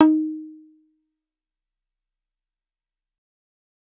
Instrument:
synthesizer bass